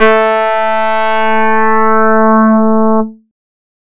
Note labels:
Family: bass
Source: synthesizer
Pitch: A3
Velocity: 127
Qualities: bright, distorted

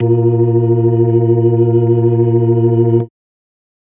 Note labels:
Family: organ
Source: electronic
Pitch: A#2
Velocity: 25

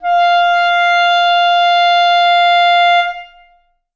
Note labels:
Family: reed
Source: acoustic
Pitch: F5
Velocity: 127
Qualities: long release, reverb

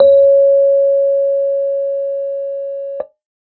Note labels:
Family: keyboard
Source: electronic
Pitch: C#5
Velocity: 25

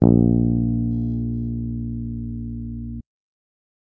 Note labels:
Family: bass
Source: electronic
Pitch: A#1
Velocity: 127

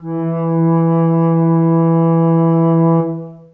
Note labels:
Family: flute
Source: acoustic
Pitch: E3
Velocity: 100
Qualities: long release, reverb

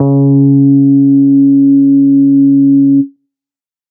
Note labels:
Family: bass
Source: synthesizer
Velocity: 127

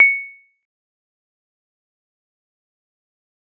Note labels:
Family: mallet percussion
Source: acoustic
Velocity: 25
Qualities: fast decay, percussive

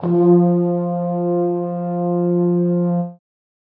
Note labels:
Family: brass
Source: acoustic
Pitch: F3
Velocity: 25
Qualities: reverb

